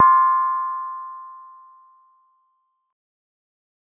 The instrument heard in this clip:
acoustic mallet percussion instrument